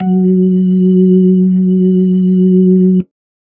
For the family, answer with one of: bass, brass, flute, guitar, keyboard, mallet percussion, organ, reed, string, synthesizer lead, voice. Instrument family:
organ